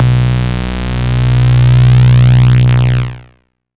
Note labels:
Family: bass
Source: synthesizer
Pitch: B1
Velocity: 127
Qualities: bright, distorted

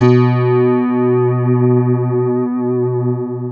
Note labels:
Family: guitar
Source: electronic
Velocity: 25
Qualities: long release, multiphonic, non-linear envelope

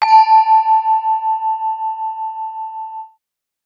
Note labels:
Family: mallet percussion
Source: acoustic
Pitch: A5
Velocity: 127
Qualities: multiphonic

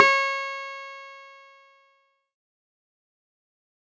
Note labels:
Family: keyboard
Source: electronic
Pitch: C#5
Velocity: 75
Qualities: distorted, fast decay

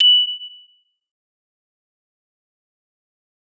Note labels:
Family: mallet percussion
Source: acoustic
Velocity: 75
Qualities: bright, fast decay, percussive

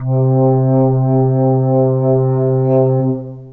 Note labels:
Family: flute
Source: acoustic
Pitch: C3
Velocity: 127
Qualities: long release, reverb

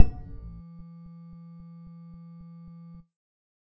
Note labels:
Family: bass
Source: synthesizer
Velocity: 25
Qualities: distorted, percussive

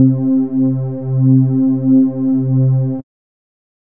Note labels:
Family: bass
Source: synthesizer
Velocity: 25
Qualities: dark

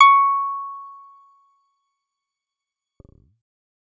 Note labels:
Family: bass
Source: synthesizer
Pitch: C#6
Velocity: 75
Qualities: fast decay

